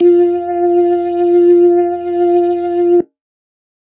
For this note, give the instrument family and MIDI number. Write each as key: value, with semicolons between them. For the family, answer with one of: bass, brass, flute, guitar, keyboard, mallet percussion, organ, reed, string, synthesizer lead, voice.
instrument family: organ; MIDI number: 65